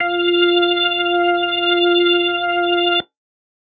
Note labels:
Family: organ; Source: electronic; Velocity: 50

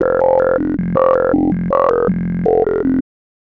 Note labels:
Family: bass; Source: synthesizer; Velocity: 127; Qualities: tempo-synced

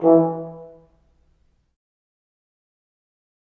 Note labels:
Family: brass; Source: acoustic; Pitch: E3; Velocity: 25; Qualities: dark, fast decay, percussive, reverb

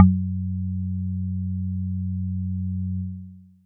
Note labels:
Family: mallet percussion; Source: acoustic; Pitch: F#2; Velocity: 25; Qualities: dark

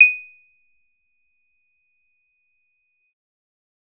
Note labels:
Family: bass; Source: synthesizer; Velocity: 127; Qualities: bright, percussive

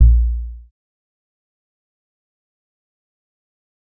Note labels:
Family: bass; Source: synthesizer; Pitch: A#1; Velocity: 127; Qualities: dark, fast decay, percussive

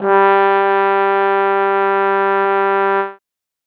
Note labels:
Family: brass; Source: acoustic; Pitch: G3; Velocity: 100

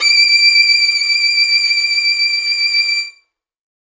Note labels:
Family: string; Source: acoustic; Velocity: 100; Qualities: reverb

